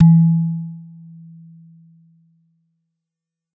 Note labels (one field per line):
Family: mallet percussion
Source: acoustic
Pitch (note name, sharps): E3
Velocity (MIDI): 75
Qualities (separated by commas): dark, non-linear envelope